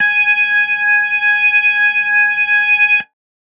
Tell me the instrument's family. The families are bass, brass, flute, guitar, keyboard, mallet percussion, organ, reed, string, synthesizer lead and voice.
organ